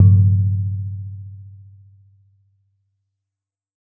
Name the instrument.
acoustic mallet percussion instrument